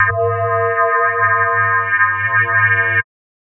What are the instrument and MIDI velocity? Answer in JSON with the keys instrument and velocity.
{"instrument": "electronic mallet percussion instrument", "velocity": 100}